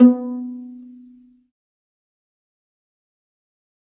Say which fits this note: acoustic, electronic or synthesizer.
acoustic